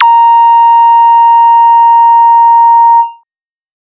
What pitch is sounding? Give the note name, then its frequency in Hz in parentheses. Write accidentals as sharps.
A#5 (932.3 Hz)